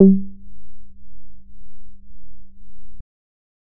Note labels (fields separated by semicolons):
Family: bass; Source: synthesizer; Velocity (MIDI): 50; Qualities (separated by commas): dark